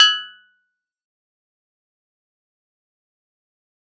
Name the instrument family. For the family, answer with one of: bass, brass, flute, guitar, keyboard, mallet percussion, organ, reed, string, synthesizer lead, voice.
keyboard